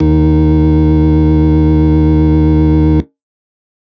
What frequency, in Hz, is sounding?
77.78 Hz